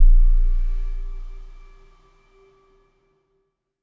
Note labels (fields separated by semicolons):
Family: mallet percussion; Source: electronic; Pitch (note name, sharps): A#0; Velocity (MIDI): 25; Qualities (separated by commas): bright, non-linear envelope